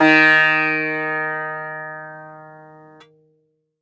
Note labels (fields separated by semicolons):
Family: guitar; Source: acoustic; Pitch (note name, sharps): D#3; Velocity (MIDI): 50; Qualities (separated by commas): bright, multiphonic, reverb